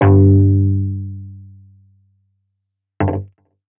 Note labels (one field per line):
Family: guitar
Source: electronic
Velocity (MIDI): 25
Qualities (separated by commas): distorted